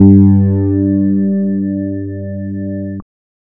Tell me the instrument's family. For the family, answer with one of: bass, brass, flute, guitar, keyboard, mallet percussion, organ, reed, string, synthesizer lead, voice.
bass